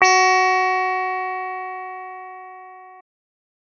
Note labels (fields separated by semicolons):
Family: keyboard; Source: electronic; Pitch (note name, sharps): F#4; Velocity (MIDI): 75